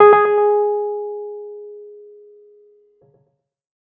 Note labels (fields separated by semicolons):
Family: keyboard; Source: electronic; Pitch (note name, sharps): G#4; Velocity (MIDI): 75; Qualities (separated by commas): tempo-synced